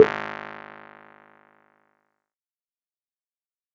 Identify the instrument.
electronic keyboard